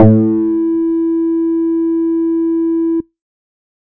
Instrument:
synthesizer bass